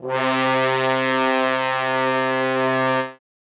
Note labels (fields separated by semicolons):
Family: brass; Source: acoustic; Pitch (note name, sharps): C3; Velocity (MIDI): 127; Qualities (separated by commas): bright, reverb